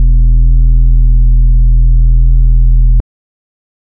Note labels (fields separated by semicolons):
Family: organ; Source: electronic; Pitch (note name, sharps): E1; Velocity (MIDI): 127; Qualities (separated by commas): dark